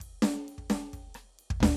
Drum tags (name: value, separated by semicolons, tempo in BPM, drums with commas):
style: punk; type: fill; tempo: 128 BPM; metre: 4/4; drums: ride, snare, cross-stick, floor tom, kick